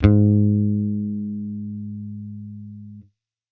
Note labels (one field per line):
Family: bass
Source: electronic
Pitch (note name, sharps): G#2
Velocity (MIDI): 100